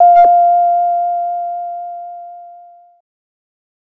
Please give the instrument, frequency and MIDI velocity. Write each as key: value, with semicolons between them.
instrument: synthesizer bass; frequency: 698.5 Hz; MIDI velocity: 75